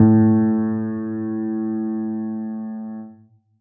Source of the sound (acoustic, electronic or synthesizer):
acoustic